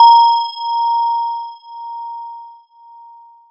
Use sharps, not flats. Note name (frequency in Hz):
A#5 (932.3 Hz)